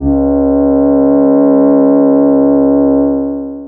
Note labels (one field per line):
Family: voice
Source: synthesizer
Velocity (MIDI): 25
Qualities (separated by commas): distorted, long release